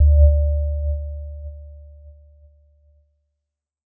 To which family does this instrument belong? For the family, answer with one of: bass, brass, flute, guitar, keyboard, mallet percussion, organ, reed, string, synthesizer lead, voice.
keyboard